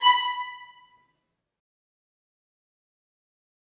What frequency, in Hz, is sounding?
987.8 Hz